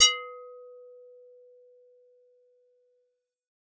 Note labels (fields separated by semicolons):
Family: bass; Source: synthesizer; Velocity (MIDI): 25; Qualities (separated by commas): distorted, percussive